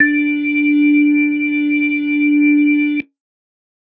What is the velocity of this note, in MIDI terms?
127